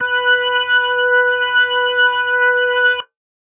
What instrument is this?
electronic organ